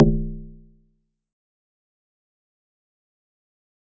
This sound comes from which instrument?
acoustic mallet percussion instrument